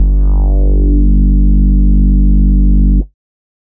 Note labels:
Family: bass; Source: synthesizer; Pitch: G1; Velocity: 75; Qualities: dark, distorted

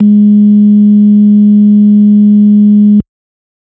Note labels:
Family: organ; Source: electronic; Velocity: 25

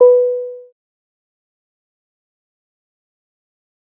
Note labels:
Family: bass; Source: synthesizer; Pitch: B4; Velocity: 50; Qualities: fast decay, percussive

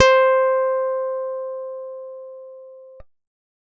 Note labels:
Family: guitar; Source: acoustic; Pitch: C5; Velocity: 50

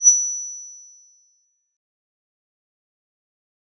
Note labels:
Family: mallet percussion; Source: electronic; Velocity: 100; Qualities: bright, fast decay

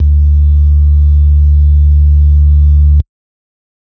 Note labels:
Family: organ; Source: electronic; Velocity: 25

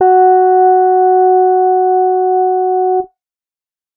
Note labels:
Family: guitar; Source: electronic; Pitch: F#4; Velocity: 50; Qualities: reverb

